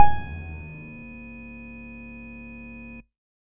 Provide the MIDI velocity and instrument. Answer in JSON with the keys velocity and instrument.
{"velocity": 50, "instrument": "synthesizer bass"}